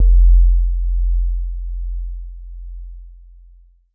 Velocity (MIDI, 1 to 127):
100